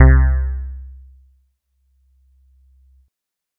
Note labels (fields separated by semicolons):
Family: keyboard; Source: electronic; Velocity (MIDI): 100